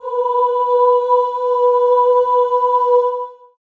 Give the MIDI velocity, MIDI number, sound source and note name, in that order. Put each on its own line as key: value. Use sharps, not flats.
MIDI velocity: 50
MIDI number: 71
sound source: acoustic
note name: B4